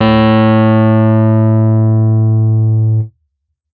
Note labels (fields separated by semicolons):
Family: keyboard; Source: electronic; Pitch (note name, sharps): A2; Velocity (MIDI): 127; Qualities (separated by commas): distorted